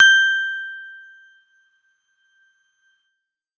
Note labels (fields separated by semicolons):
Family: keyboard; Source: electronic; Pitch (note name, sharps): G6; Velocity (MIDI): 127; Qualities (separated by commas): bright